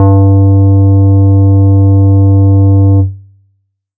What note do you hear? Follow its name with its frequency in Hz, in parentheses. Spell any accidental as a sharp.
G2 (98 Hz)